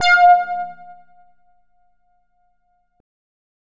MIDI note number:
77